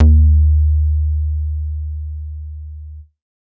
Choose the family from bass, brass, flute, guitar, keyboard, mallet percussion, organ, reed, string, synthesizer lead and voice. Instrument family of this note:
bass